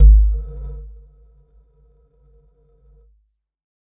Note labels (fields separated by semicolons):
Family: mallet percussion; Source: electronic; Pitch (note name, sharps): G#1; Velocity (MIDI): 75; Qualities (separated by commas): dark, non-linear envelope, percussive